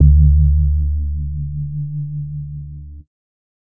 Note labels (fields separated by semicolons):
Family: bass; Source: synthesizer; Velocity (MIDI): 25; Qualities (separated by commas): dark, distorted